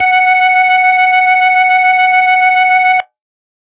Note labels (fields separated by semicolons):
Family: organ; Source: electronic; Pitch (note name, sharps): F#5; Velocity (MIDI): 25; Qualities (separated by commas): distorted